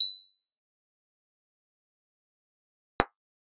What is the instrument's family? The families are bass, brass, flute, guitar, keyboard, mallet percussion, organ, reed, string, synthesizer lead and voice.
guitar